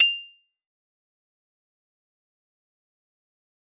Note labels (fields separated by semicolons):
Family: mallet percussion; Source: acoustic; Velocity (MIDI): 50; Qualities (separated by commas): bright, fast decay, percussive